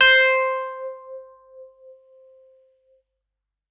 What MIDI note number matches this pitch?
72